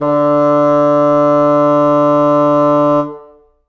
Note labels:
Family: reed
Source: acoustic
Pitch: D3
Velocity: 127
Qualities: reverb

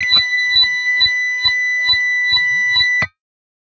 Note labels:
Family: guitar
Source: electronic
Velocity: 50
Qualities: bright, distorted

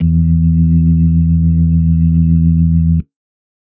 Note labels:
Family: organ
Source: electronic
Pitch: E2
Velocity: 127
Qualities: dark

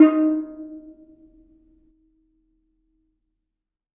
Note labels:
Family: mallet percussion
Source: acoustic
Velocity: 75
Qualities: percussive, reverb

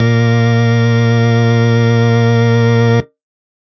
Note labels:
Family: organ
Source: electronic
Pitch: A#2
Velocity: 25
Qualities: distorted

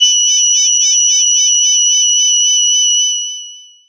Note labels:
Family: voice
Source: synthesizer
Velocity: 50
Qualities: bright, distorted, long release

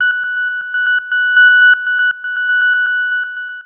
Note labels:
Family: synthesizer lead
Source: synthesizer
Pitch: F#6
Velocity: 100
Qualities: long release, tempo-synced

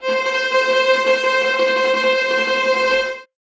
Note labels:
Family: string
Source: acoustic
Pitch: C5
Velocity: 127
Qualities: bright, non-linear envelope, reverb

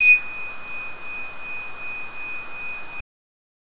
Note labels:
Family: bass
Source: synthesizer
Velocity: 100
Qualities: bright, distorted

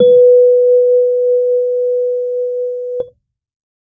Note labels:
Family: keyboard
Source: electronic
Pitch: B4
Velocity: 25

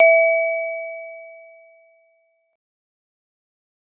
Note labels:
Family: mallet percussion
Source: acoustic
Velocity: 127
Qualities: fast decay

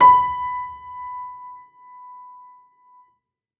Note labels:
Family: keyboard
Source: acoustic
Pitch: B5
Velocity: 127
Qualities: reverb

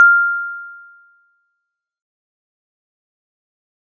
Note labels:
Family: mallet percussion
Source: acoustic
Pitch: F6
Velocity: 100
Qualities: fast decay

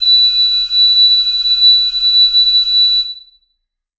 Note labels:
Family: reed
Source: acoustic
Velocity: 100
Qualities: bright, reverb

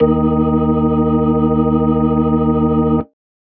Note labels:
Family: organ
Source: electronic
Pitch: D#2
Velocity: 25

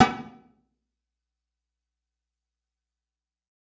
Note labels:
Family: guitar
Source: electronic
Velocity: 25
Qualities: fast decay, percussive, reverb

